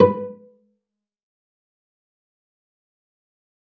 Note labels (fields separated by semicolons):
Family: string; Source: acoustic; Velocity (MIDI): 100; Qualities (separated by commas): fast decay, percussive, reverb